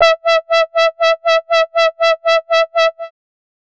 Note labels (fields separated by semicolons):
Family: bass; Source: synthesizer; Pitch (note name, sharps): E5; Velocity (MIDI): 50; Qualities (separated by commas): bright, distorted, tempo-synced